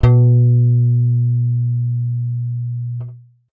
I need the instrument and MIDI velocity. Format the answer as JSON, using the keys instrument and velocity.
{"instrument": "synthesizer bass", "velocity": 75}